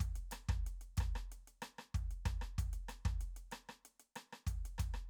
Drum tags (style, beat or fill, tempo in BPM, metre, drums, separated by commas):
Afrobeat, beat, 94 BPM, 4/4, closed hi-hat, cross-stick, kick